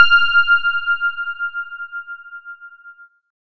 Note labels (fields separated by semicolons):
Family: keyboard; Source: electronic; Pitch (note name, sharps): F6; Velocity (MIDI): 75